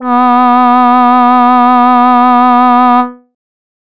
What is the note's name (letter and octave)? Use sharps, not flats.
B3